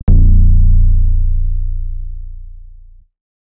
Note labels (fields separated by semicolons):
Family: bass; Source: synthesizer; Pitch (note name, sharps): A#0; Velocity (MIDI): 127; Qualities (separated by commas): distorted